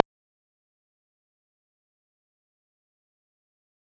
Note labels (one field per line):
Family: guitar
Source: electronic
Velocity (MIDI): 25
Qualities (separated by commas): fast decay, percussive